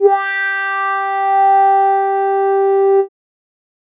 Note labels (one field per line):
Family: keyboard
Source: synthesizer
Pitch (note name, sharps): G4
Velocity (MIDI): 25